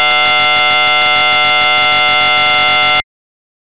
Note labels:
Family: bass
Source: synthesizer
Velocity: 127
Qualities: distorted

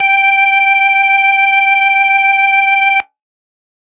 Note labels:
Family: organ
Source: electronic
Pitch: G5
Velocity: 100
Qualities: distorted

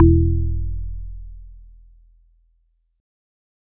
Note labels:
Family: organ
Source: electronic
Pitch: E1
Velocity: 75

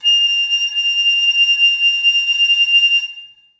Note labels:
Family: flute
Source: acoustic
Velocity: 100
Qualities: bright, reverb

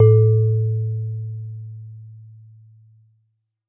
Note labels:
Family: mallet percussion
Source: acoustic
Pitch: A2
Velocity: 127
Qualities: dark

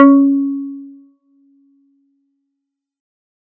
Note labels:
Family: guitar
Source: synthesizer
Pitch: C#4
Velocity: 50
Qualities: dark

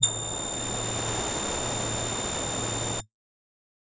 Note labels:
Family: voice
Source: synthesizer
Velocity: 100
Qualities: multiphonic

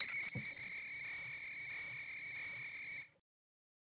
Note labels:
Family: reed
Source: acoustic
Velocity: 75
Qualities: bright, reverb

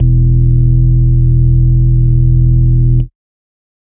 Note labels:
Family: organ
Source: electronic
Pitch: E1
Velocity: 50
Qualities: dark

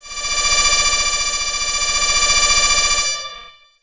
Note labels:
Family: bass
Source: synthesizer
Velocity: 127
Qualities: long release, tempo-synced

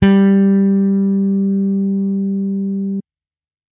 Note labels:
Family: bass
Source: electronic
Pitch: G3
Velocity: 100

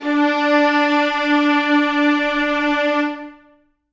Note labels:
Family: string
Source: acoustic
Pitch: D4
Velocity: 100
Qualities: reverb

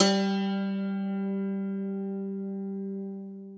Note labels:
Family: guitar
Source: acoustic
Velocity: 75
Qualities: long release, reverb

